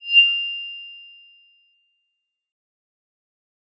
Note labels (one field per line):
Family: mallet percussion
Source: electronic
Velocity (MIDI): 127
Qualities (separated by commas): bright, fast decay